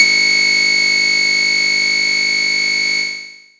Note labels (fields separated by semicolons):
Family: bass; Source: synthesizer; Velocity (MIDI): 127; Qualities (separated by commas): bright, distorted, long release